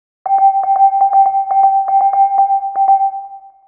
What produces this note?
synthesizer mallet percussion instrument